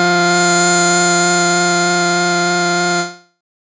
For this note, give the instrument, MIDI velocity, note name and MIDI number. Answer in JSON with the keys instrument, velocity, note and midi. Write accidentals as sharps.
{"instrument": "synthesizer bass", "velocity": 127, "note": "F3", "midi": 53}